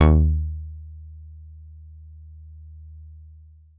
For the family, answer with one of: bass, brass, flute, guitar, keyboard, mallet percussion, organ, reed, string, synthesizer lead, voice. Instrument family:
guitar